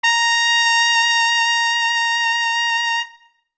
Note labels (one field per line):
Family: brass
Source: acoustic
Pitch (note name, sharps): A#5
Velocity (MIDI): 127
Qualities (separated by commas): bright